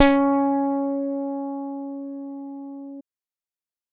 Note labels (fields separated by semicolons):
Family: bass; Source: electronic; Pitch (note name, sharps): C#4; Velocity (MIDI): 100